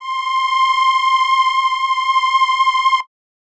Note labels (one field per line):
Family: reed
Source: acoustic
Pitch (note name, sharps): C6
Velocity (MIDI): 50